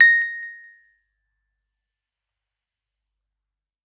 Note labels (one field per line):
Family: keyboard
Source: electronic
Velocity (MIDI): 127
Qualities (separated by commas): fast decay, percussive